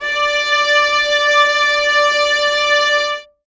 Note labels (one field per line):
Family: string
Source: acoustic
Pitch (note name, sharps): D5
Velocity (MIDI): 100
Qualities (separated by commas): reverb